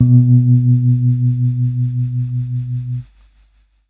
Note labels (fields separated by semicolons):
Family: keyboard; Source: electronic; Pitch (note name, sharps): B2; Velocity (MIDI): 25; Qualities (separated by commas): dark